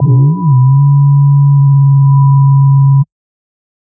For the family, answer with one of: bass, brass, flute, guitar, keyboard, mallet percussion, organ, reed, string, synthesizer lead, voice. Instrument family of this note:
bass